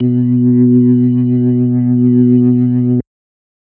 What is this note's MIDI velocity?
25